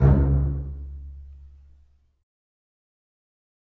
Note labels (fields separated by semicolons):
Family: string; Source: acoustic; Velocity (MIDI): 25; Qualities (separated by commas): fast decay, reverb